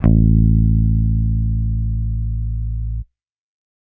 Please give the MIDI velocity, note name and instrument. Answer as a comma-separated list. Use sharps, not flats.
100, A1, electronic bass